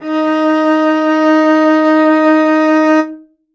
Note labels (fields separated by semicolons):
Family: string; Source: acoustic; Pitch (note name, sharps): D#4; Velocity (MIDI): 25; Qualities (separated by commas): reverb